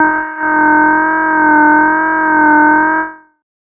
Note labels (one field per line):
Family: bass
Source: synthesizer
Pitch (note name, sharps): D#4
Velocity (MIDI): 127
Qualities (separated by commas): distorted, tempo-synced